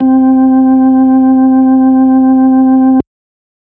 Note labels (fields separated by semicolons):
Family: organ; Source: electronic; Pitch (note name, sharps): C4; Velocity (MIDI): 100